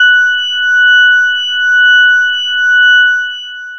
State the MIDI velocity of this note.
100